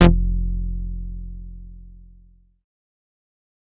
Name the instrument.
synthesizer bass